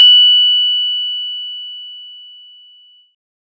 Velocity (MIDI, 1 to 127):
25